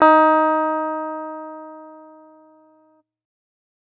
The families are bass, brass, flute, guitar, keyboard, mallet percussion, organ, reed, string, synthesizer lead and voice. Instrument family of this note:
guitar